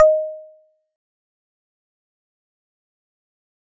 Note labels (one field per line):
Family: mallet percussion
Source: acoustic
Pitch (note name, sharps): D#5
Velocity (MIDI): 25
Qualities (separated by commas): fast decay, percussive